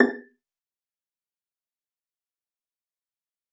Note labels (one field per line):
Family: string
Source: acoustic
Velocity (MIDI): 50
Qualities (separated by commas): fast decay, percussive, reverb